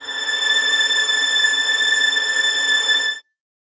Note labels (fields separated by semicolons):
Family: string; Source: acoustic; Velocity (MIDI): 25; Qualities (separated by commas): reverb